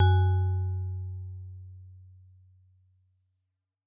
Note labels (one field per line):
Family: mallet percussion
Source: acoustic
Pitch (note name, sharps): F#2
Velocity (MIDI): 100